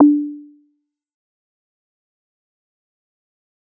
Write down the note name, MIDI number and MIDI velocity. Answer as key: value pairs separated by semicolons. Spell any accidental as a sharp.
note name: D4; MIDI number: 62; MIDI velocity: 100